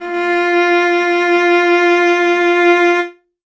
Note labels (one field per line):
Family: string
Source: acoustic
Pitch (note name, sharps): F4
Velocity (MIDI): 25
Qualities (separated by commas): reverb